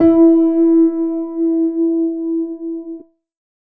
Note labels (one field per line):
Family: keyboard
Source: electronic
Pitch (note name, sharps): E4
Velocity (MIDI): 50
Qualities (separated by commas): reverb